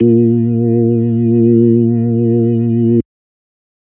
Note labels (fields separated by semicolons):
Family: organ; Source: electronic; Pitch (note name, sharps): A#2; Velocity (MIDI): 100